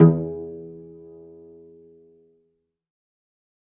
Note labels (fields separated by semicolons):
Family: string; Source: acoustic; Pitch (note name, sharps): E2; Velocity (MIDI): 127; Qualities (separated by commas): dark, fast decay, percussive, reverb